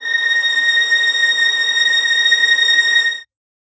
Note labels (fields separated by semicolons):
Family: string; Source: acoustic; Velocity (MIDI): 75; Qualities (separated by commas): reverb